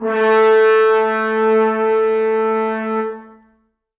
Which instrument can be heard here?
acoustic brass instrument